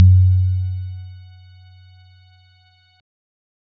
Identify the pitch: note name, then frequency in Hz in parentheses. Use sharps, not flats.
F#2 (92.5 Hz)